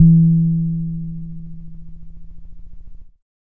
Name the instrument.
electronic keyboard